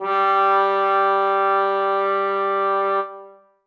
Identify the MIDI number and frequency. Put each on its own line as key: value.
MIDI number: 55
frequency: 196 Hz